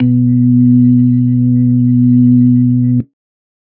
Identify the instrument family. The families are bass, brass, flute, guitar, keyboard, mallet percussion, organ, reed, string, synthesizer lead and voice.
organ